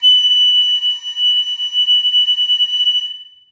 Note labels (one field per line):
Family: flute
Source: acoustic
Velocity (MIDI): 50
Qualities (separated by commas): bright, reverb